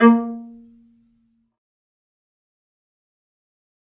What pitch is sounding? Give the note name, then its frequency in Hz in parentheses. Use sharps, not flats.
A#3 (233.1 Hz)